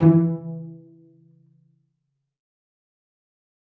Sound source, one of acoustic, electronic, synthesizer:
acoustic